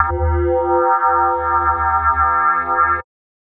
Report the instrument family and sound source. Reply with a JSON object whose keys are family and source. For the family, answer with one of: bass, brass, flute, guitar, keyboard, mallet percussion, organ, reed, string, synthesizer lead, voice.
{"family": "mallet percussion", "source": "electronic"}